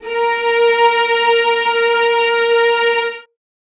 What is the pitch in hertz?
466.2 Hz